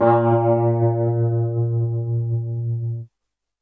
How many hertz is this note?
116.5 Hz